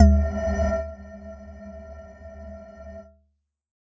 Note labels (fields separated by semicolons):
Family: mallet percussion; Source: electronic; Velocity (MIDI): 127; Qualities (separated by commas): dark, non-linear envelope